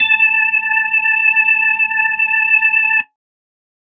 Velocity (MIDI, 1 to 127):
25